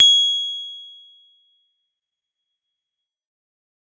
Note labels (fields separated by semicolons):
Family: keyboard; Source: electronic; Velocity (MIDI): 75; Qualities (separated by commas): bright, fast decay